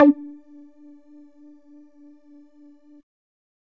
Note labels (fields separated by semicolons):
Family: bass; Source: synthesizer; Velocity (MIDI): 50; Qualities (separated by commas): percussive